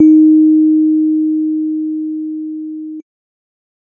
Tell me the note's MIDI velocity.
50